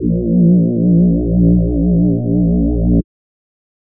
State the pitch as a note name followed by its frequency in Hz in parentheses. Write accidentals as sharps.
A#1 (58.27 Hz)